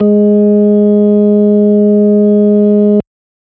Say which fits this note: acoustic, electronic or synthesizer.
electronic